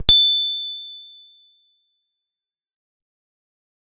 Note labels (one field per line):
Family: guitar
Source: electronic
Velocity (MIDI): 100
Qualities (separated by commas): fast decay